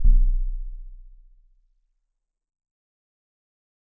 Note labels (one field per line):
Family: mallet percussion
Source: acoustic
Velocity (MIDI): 50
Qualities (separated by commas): dark, fast decay, multiphonic